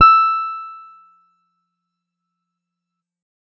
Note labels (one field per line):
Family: guitar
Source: electronic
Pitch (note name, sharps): E6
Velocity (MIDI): 25